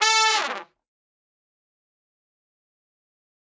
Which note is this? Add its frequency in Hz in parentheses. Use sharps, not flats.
A4 (440 Hz)